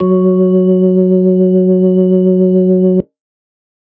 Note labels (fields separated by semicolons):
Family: organ; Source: electronic; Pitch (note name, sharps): F#3; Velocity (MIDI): 50